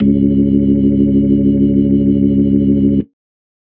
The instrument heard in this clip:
electronic organ